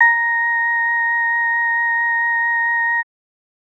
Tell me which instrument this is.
electronic organ